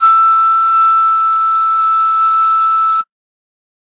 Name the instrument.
acoustic flute